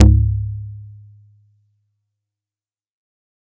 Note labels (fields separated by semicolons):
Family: mallet percussion; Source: acoustic; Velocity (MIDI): 127; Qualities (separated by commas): fast decay, multiphonic